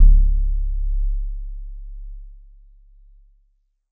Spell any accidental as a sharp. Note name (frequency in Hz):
C#1 (34.65 Hz)